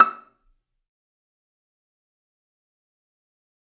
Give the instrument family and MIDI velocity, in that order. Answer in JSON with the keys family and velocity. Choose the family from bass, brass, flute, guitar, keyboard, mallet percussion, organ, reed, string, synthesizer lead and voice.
{"family": "string", "velocity": 127}